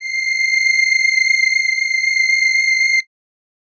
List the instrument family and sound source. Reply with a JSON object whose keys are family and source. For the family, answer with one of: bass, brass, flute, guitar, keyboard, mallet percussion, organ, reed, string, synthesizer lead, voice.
{"family": "reed", "source": "acoustic"}